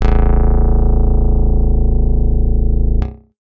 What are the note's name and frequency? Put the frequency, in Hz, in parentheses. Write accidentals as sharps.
A0 (27.5 Hz)